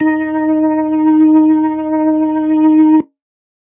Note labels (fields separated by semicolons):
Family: organ; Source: electronic; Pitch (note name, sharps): D#4; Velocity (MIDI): 50